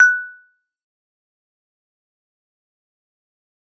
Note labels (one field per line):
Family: mallet percussion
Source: acoustic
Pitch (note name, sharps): F#6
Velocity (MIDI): 100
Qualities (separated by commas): fast decay, percussive